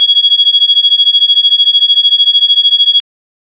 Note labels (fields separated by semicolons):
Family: organ; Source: electronic; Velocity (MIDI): 75; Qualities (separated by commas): bright